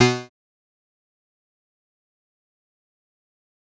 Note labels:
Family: bass; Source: synthesizer; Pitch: B2; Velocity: 50; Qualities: bright, distorted, fast decay, percussive

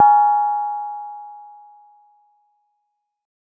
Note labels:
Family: mallet percussion; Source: acoustic; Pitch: G#5; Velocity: 75; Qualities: reverb

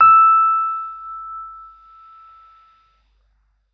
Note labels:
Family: keyboard; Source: electronic; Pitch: E6; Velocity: 50

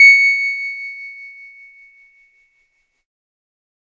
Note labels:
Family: keyboard; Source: electronic; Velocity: 50

